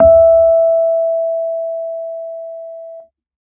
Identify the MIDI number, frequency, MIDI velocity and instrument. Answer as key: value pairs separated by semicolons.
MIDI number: 76; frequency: 659.3 Hz; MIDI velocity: 50; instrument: electronic keyboard